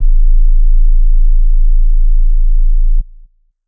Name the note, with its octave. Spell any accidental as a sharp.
A0